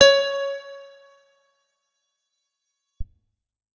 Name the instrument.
electronic guitar